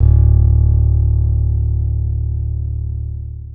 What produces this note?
acoustic guitar